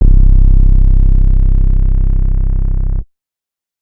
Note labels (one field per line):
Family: bass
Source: synthesizer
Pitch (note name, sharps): C1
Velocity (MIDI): 127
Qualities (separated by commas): distorted